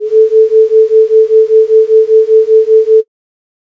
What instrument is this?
synthesizer flute